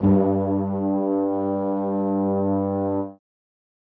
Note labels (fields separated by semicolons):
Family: brass; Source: acoustic; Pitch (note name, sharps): G2; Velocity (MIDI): 25; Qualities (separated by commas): reverb